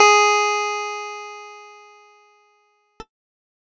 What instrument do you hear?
electronic keyboard